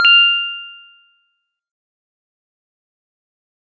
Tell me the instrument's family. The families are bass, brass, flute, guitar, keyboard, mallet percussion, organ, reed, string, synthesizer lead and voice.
mallet percussion